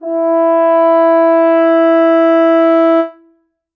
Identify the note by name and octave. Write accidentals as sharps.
E4